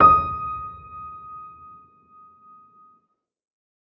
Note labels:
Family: keyboard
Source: acoustic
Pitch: D#6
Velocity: 75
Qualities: reverb

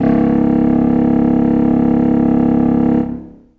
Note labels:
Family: reed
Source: acoustic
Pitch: C#1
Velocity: 25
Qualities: reverb

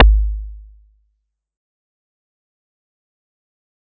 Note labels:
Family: mallet percussion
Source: acoustic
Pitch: G#1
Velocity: 127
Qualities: fast decay, percussive

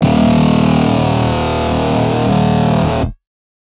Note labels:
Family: guitar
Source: electronic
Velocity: 25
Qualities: bright, distorted

